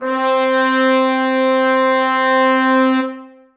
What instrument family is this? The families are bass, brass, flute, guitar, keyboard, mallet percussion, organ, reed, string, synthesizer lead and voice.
brass